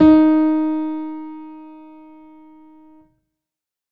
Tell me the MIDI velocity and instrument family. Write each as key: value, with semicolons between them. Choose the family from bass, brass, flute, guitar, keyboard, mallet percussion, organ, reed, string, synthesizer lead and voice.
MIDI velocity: 100; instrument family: keyboard